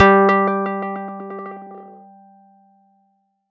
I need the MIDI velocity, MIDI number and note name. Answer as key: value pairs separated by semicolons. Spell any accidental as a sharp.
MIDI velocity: 127; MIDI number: 55; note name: G3